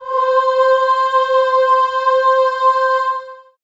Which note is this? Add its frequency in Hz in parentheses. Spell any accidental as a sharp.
C5 (523.3 Hz)